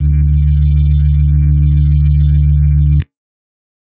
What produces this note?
electronic organ